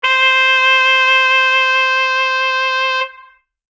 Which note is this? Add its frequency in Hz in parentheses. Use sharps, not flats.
C5 (523.3 Hz)